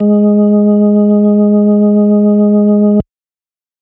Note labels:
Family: organ; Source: electronic; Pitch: G#3; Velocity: 75

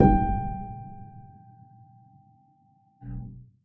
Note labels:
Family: keyboard; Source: acoustic; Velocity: 25; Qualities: dark, reverb

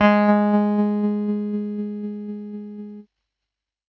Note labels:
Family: keyboard; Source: electronic; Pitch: G#3; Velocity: 100; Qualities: distorted, tempo-synced

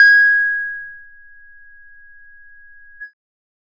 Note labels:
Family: bass; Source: synthesizer; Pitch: G#6; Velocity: 100

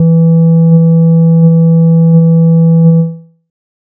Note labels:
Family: bass; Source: synthesizer; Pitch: E3; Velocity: 50; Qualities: dark

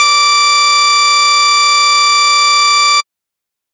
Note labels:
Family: bass; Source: synthesizer; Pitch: D6; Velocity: 75; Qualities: bright, distorted

